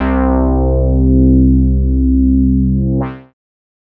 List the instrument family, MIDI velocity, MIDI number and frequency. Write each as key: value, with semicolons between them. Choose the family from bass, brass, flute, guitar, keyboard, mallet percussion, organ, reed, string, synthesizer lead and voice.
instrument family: bass; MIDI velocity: 50; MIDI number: 36; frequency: 65.41 Hz